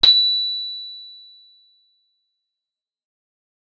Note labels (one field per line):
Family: guitar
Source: acoustic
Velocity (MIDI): 25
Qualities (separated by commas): bright, distorted, fast decay